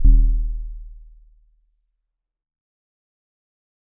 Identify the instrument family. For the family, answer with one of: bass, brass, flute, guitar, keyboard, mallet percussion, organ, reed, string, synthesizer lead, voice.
mallet percussion